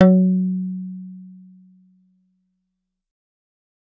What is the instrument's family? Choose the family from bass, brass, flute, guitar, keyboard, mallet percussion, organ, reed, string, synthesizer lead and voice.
bass